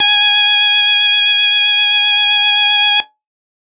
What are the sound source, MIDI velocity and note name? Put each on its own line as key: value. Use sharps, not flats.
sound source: electronic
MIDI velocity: 100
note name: G#5